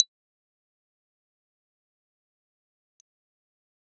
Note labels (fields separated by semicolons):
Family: keyboard; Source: electronic; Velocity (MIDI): 50; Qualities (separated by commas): fast decay, percussive